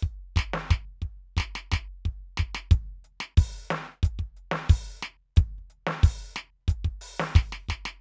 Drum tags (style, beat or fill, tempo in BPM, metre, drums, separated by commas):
Afrobeat, beat, 90 BPM, 4/4, closed hi-hat, open hi-hat, hi-hat pedal, snare, kick